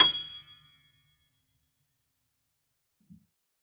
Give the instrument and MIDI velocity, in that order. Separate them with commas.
acoustic keyboard, 50